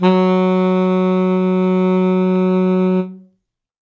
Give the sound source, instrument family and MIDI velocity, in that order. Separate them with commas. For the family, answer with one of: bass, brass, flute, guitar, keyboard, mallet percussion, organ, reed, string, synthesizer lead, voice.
acoustic, reed, 25